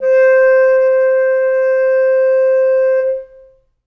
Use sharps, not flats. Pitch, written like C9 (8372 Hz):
C5 (523.3 Hz)